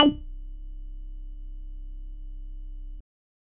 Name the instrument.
synthesizer bass